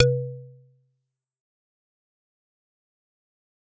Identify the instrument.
acoustic mallet percussion instrument